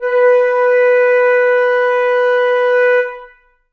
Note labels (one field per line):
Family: flute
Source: acoustic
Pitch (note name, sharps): B4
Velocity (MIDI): 127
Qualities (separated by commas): reverb